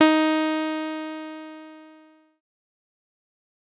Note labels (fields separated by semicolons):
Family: bass; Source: synthesizer; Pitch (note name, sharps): D#4; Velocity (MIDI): 127; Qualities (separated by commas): bright, distorted, fast decay